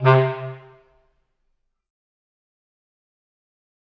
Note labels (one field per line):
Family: reed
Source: acoustic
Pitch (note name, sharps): C3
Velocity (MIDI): 75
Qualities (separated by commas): fast decay, percussive, reverb